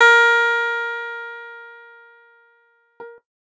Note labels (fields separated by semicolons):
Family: guitar; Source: electronic; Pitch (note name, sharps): A#4; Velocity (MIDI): 75